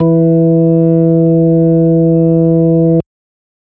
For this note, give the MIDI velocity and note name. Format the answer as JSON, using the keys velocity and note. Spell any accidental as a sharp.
{"velocity": 75, "note": "E3"}